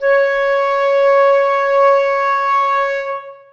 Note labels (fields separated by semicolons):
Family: flute; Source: acoustic; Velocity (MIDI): 100; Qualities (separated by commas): long release, reverb